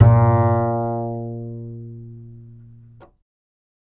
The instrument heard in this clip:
electronic bass